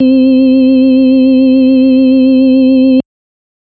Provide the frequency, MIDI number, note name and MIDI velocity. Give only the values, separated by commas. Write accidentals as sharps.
261.6 Hz, 60, C4, 25